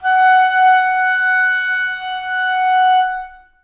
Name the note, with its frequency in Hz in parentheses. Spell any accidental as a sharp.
F#5 (740 Hz)